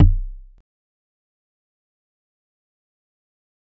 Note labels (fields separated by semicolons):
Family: mallet percussion; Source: acoustic; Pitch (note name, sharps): C1; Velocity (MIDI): 25; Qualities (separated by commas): fast decay, percussive